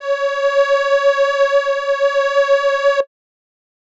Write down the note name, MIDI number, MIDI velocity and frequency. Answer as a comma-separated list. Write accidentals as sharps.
C#5, 73, 127, 554.4 Hz